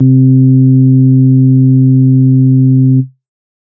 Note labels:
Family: organ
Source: electronic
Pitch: C3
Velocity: 127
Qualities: dark

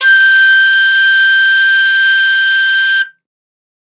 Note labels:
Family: flute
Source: acoustic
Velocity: 127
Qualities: bright

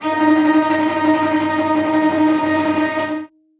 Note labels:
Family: string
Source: acoustic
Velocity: 127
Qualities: bright, non-linear envelope, reverb

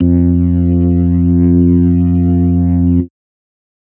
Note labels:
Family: organ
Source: electronic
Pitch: F2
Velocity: 127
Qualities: dark, distorted

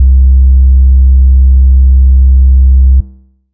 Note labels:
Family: bass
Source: synthesizer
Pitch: C2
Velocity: 75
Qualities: dark

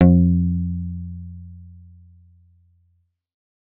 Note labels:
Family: guitar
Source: electronic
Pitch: F2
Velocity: 100

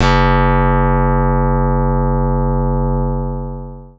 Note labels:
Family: keyboard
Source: electronic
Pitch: F#1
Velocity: 25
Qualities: bright, long release

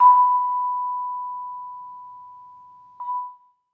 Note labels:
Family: mallet percussion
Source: acoustic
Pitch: B5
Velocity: 100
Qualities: reverb

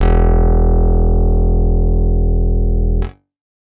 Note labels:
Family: guitar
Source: acoustic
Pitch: E1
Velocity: 127

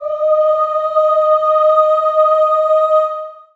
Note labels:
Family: voice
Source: acoustic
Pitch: D#5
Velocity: 25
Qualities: long release, reverb

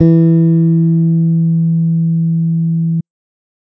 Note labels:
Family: bass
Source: electronic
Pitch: E3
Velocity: 50

